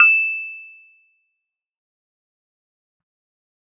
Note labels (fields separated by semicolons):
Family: keyboard; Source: electronic; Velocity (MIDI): 75; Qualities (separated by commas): bright, fast decay, percussive